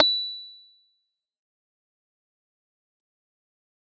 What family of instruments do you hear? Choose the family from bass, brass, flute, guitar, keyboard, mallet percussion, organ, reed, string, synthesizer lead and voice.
keyboard